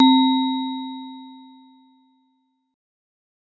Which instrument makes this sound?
acoustic mallet percussion instrument